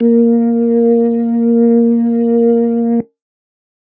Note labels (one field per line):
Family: organ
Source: electronic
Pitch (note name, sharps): A#3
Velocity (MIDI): 100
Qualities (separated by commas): dark